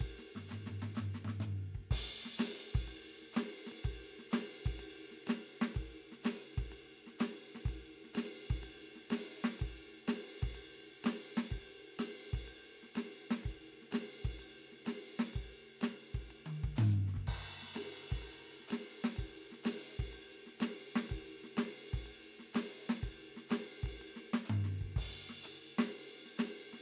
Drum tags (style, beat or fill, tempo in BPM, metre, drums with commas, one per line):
rock shuffle
beat
125 BPM
4/4
crash, ride, hi-hat pedal, snare, high tom, floor tom, kick